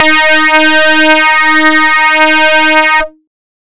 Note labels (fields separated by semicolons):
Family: bass; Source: synthesizer; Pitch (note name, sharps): D#4; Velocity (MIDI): 127; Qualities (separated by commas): bright, distorted